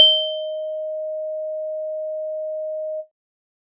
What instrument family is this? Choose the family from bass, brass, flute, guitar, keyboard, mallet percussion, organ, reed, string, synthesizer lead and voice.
keyboard